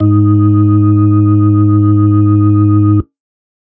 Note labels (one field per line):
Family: organ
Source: electronic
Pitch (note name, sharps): G#2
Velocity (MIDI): 25